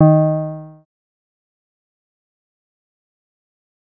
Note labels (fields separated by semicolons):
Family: synthesizer lead; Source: synthesizer; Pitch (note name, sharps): D#3; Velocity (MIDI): 25; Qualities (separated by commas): fast decay